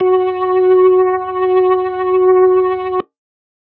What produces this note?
electronic organ